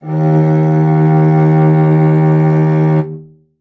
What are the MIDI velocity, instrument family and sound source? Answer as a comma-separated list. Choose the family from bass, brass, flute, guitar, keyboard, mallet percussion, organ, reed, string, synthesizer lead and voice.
100, string, acoustic